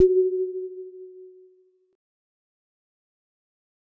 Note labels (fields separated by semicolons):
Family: mallet percussion; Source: acoustic; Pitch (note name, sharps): F#4; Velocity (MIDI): 25; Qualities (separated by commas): dark, fast decay